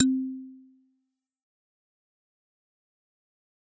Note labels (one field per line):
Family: mallet percussion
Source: acoustic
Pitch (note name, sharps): C4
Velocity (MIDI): 100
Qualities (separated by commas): fast decay, percussive